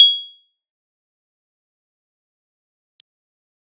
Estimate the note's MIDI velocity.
25